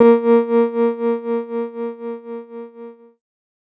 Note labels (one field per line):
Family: keyboard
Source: electronic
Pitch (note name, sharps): A#3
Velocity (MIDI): 127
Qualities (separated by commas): dark